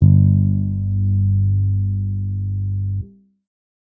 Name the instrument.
electronic bass